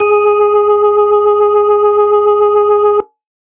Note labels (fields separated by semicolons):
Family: organ; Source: electronic; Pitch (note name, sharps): G#4; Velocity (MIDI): 25